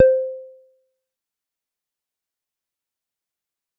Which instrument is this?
synthesizer bass